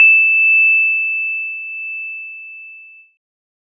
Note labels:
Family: keyboard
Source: electronic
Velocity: 50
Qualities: bright, multiphonic

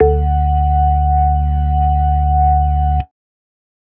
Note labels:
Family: organ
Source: electronic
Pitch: D2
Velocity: 75

